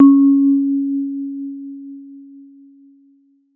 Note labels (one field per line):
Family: mallet percussion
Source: acoustic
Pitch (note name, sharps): C#4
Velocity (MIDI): 75